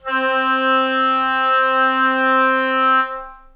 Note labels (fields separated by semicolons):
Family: reed; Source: acoustic; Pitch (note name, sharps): C4; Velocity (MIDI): 25; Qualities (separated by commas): long release, reverb